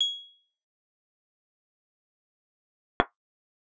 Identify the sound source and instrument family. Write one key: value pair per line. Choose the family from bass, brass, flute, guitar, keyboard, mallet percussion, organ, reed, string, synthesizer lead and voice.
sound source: electronic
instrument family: guitar